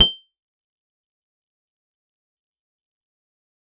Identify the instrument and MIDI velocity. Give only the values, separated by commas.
acoustic guitar, 25